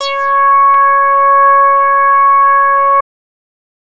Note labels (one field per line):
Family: bass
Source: synthesizer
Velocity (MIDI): 100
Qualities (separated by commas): distorted